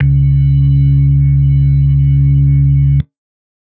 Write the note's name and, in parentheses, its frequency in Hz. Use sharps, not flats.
C#2 (69.3 Hz)